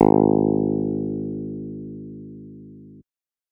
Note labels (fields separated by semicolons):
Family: guitar; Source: electronic; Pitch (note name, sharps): G#1; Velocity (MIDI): 50